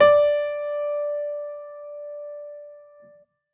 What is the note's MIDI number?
74